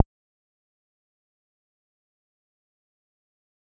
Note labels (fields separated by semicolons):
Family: bass; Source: synthesizer; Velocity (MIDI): 127; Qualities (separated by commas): fast decay, percussive